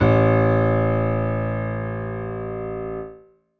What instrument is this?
acoustic keyboard